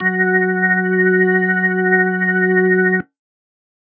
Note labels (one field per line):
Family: organ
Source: electronic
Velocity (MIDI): 127